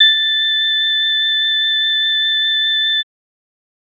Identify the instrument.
electronic organ